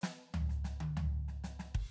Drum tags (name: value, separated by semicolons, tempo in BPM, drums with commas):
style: jazz; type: fill; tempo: 125 BPM; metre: 4/4; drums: crash, closed hi-hat, hi-hat pedal, snare, high tom, floor tom, kick